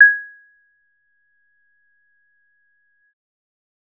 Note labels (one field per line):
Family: bass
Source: synthesizer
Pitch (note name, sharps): G#6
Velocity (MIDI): 25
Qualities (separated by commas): percussive